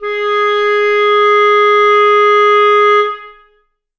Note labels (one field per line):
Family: reed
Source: acoustic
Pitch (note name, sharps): G#4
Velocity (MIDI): 127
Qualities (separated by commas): reverb